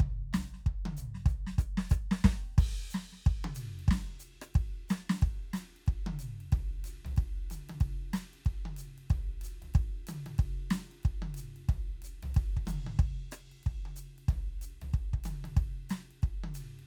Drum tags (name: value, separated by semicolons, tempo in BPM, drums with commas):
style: swing; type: beat; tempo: 185 BPM; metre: 4/4; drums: crash, ride, hi-hat pedal, snare, cross-stick, high tom, floor tom, kick